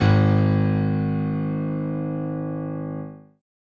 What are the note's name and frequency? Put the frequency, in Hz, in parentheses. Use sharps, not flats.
G#1 (51.91 Hz)